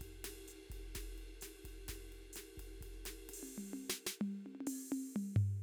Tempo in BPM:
127 BPM